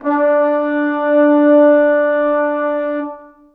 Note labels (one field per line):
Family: brass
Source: acoustic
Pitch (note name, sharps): D4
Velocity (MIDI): 50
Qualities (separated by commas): dark, reverb